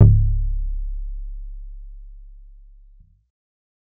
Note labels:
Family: bass; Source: synthesizer; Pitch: C#1; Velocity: 75; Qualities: dark

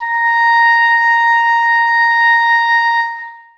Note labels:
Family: reed; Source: acoustic; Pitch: A#5; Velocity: 75; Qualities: long release, reverb

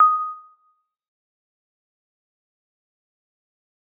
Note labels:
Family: mallet percussion; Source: acoustic; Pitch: D#6; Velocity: 127; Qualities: fast decay, percussive, reverb

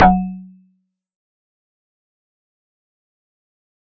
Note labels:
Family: mallet percussion; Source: electronic; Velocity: 75; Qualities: fast decay, percussive

